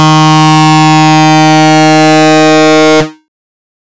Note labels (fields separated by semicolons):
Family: bass; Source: synthesizer; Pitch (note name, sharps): D#3; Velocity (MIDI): 75; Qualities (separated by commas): bright, distorted